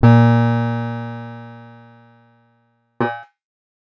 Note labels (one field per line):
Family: guitar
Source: acoustic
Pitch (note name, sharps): A#2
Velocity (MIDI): 25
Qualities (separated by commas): distorted